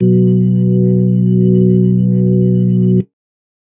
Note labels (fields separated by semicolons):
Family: organ; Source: electronic; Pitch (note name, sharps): B1; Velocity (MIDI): 127; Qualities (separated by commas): dark